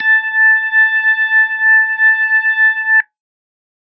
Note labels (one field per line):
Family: organ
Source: electronic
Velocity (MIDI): 50